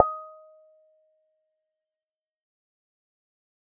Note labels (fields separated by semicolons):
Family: bass; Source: synthesizer; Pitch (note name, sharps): D#5; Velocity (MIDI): 25; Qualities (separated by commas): fast decay, percussive